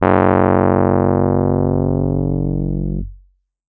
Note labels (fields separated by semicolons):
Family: keyboard; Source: electronic; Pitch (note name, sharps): F#1; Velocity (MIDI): 75; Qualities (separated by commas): distorted